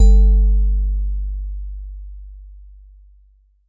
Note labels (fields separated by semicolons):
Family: mallet percussion; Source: acoustic; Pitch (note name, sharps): G1; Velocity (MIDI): 50